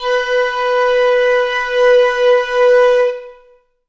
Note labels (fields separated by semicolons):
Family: flute; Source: acoustic; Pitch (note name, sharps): B4; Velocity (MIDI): 25; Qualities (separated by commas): long release, reverb